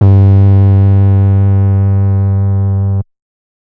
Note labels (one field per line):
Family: bass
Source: synthesizer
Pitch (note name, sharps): G2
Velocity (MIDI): 100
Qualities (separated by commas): distorted